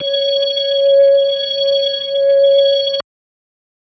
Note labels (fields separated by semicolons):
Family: organ; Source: electronic; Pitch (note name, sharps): C#5; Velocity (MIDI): 100